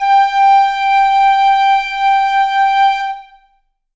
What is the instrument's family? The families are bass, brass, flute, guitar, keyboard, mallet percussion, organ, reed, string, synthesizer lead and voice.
flute